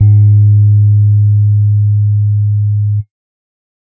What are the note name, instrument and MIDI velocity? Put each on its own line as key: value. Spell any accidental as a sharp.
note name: G#2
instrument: electronic keyboard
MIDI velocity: 50